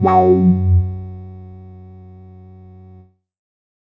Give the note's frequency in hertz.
92.5 Hz